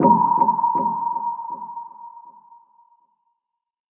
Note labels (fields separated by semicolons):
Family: synthesizer lead; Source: synthesizer; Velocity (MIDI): 50; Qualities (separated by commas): non-linear envelope, reverb